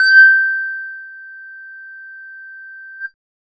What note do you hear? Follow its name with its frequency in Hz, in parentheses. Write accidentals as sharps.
G6 (1568 Hz)